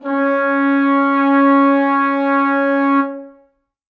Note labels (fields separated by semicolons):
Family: brass; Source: acoustic; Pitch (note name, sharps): C#4; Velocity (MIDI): 75; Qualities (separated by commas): dark, reverb